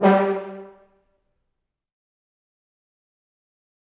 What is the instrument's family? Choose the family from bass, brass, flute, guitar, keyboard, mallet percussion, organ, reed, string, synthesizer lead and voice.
brass